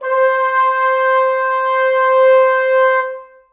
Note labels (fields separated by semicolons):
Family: brass; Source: acoustic; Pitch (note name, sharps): C5; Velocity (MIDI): 75; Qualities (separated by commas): reverb